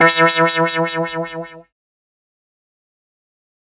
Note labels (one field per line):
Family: keyboard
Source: synthesizer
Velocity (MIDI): 25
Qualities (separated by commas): distorted, fast decay